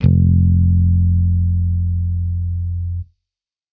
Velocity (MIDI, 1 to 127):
127